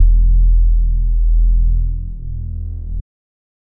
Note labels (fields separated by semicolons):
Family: bass; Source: synthesizer; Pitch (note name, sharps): E1; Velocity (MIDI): 50; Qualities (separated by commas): dark